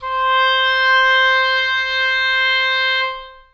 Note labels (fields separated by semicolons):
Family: reed; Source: acoustic; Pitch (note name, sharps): C5; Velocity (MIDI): 127; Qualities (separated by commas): reverb